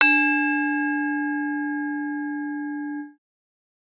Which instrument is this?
acoustic mallet percussion instrument